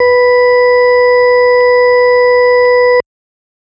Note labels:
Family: organ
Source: electronic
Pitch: B4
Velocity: 127

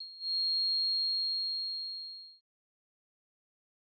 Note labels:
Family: bass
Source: synthesizer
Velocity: 100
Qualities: bright, distorted, fast decay

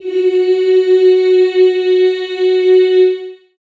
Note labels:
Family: voice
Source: acoustic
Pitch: F#4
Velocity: 127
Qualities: reverb

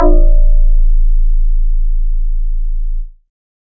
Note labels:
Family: synthesizer lead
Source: synthesizer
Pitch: A0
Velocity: 127

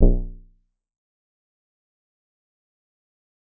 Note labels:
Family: bass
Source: synthesizer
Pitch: B0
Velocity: 100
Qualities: dark, fast decay, percussive

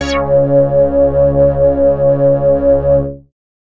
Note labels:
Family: bass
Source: synthesizer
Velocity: 100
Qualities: distorted

